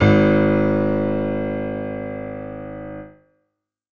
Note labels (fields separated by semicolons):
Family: keyboard; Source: acoustic; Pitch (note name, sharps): G#1; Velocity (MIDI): 127; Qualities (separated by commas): reverb